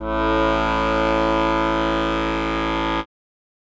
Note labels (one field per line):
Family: reed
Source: acoustic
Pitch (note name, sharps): A1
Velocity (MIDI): 50